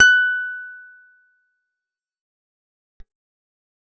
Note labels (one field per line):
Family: guitar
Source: acoustic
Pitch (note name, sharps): F#6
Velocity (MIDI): 75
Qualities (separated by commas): fast decay